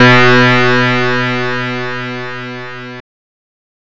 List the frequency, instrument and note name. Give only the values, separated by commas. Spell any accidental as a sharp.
123.5 Hz, synthesizer guitar, B2